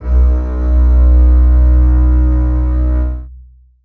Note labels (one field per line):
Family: string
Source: acoustic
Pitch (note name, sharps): B1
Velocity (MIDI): 100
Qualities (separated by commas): long release, reverb